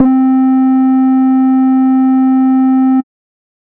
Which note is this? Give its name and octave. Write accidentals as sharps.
C4